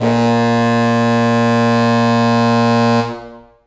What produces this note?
acoustic reed instrument